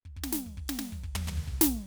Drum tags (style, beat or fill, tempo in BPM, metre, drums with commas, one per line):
punk
fill
128 BPM
4/4
ride, snare, high tom, floor tom, kick